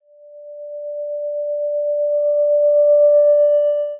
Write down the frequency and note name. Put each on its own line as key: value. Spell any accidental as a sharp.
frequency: 587.3 Hz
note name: D5